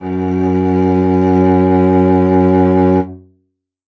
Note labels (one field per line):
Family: string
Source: acoustic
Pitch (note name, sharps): F#2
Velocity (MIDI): 25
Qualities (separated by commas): reverb